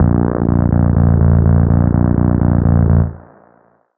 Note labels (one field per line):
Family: bass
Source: synthesizer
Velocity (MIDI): 75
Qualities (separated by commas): long release, reverb